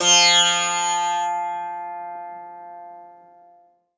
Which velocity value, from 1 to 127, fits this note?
75